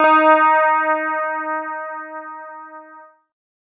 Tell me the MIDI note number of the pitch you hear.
63